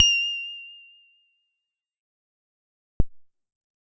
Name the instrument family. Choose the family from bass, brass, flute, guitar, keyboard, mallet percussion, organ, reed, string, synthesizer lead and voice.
bass